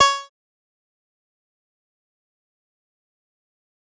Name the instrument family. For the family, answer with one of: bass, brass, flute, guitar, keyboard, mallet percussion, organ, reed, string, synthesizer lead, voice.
bass